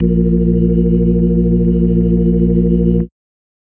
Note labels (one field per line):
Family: organ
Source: electronic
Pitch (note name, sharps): A#1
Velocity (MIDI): 75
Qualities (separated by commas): dark